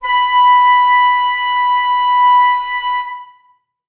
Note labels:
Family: flute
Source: acoustic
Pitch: B5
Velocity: 100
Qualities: reverb

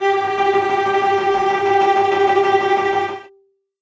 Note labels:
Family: string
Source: acoustic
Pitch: G4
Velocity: 100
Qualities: bright, non-linear envelope, reverb

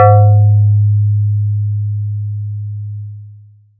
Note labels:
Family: mallet percussion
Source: electronic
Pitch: G#2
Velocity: 75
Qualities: long release, multiphonic

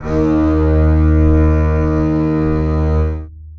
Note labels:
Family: string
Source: acoustic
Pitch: D#2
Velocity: 127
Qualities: long release, reverb

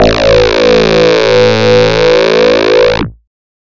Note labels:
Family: bass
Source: synthesizer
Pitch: A1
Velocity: 127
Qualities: bright, distorted

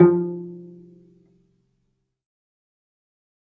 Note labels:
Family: string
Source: acoustic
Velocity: 25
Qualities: dark, fast decay, percussive, reverb

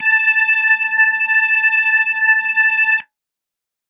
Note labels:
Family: organ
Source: electronic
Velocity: 127

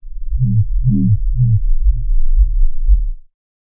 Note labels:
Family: bass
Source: synthesizer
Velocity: 25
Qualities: distorted, non-linear envelope

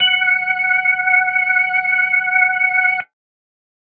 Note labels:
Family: organ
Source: electronic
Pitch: F#5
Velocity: 75

